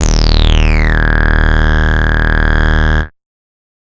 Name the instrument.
synthesizer bass